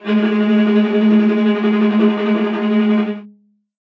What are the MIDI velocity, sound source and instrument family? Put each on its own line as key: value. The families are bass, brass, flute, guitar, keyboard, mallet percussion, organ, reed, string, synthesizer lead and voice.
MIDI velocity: 127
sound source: acoustic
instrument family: string